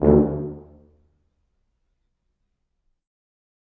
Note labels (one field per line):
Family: brass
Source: acoustic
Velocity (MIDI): 100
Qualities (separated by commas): dark, reverb